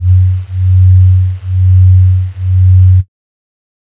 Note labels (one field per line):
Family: flute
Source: synthesizer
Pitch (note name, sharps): F#2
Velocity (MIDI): 25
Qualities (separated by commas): dark